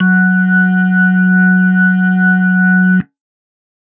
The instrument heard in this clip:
electronic organ